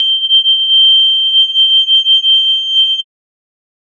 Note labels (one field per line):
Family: mallet percussion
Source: synthesizer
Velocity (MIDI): 75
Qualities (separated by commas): bright, multiphonic, non-linear envelope